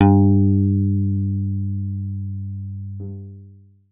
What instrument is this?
electronic guitar